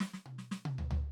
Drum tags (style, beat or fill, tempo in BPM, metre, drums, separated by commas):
funk, fill, 112 BPM, 4/4, snare, high tom, floor tom